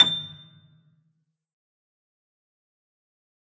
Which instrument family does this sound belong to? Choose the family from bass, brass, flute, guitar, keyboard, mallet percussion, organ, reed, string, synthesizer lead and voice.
keyboard